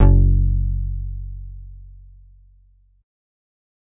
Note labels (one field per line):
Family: bass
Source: synthesizer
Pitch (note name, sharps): F#1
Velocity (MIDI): 50